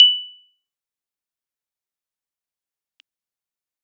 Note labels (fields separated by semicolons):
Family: keyboard; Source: electronic; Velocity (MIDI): 25; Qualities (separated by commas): percussive